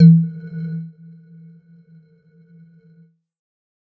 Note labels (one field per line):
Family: mallet percussion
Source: electronic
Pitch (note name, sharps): E3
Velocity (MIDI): 75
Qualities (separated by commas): dark, non-linear envelope